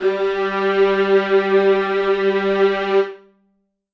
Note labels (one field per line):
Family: string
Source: acoustic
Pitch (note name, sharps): G3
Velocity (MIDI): 100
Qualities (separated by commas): reverb